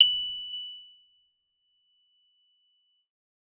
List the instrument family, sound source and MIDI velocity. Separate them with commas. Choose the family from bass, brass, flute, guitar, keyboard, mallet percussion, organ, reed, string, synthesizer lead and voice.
keyboard, electronic, 100